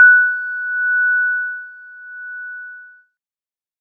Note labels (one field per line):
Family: keyboard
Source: electronic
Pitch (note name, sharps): F#6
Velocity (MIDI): 127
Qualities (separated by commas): multiphonic